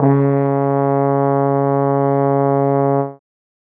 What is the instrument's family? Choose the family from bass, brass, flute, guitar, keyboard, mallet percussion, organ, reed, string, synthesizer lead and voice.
brass